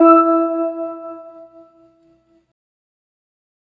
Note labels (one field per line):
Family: organ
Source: electronic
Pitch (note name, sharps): E4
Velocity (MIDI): 25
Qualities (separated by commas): fast decay